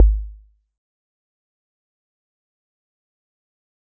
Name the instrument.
acoustic mallet percussion instrument